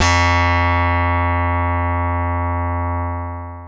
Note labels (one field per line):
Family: keyboard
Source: electronic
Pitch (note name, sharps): F2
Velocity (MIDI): 25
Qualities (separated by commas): bright, long release